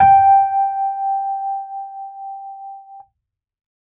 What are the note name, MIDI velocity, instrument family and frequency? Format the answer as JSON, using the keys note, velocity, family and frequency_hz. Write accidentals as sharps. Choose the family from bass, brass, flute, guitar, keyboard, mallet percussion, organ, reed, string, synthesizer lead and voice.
{"note": "G5", "velocity": 127, "family": "keyboard", "frequency_hz": 784}